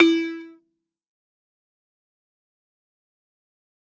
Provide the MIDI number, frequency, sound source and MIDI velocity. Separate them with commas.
64, 329.6 Hz, acoustic, 100